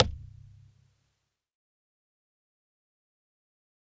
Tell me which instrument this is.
acoustic string instrument